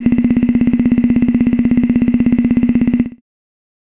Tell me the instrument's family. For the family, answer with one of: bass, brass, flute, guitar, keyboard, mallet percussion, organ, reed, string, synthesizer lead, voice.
voice